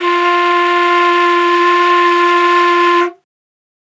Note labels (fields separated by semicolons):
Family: flute; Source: acoustic; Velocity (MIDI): 50